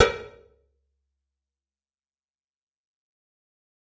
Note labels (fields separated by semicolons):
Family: guitar; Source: electronic; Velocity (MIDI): 100; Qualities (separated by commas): bright, fast decay, percussive, reverb